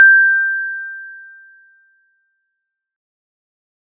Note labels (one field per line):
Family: mallet percussion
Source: acoustic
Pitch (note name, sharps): G6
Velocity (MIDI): 100